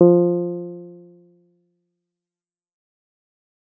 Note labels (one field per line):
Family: bass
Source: synthesizer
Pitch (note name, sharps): F3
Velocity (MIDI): 100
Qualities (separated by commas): dark, fast decay